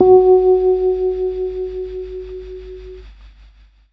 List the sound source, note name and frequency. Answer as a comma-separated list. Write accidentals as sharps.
electronic, F#4, 370 Hz